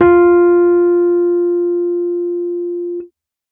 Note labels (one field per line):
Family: keyboard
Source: electronic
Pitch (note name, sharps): F4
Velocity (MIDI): 100